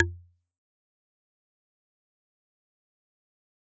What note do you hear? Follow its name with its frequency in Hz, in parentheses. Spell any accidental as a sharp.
F2 (87.31 Hz)